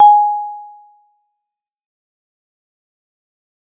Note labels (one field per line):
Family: mallet percussion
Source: acoustic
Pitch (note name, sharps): G#5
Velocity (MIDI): 127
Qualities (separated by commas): fast decay, percussive